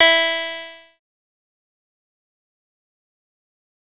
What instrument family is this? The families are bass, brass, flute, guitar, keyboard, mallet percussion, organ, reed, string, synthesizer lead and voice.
bass